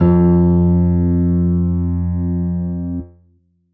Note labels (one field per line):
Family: keyboard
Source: electronic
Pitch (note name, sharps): F2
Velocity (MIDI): 50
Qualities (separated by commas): dark